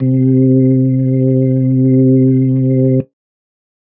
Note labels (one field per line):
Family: organ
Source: electronic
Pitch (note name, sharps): C3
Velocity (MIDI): 127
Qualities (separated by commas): dark